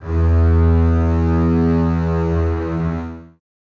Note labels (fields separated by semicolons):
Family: string; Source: acoustic; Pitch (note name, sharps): E2; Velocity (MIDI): 127; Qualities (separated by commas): reverb